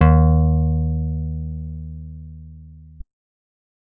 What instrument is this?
acoustic guitar